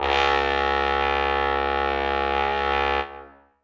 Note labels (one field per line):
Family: brass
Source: acoustic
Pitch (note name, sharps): C#2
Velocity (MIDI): 100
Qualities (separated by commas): reverb